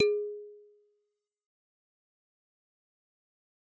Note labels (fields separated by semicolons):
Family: mallet percussion; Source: acoustic; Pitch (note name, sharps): G#4; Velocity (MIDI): 100; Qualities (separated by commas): fast decay, percussive